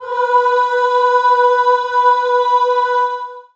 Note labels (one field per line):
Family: voice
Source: acoustic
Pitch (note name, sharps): B4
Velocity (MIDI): 75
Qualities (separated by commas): long release, reverb